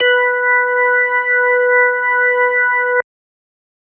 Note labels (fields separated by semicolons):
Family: organ; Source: electronic; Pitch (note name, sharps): B4; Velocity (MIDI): 25